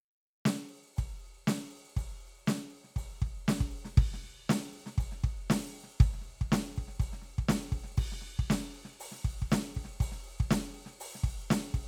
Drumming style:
rock